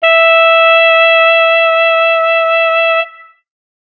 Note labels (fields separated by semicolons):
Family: reed; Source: acoustic; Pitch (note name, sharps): E5; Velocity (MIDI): 50